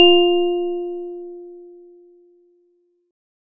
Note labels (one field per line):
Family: organ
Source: electronic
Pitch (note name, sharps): F4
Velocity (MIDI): 50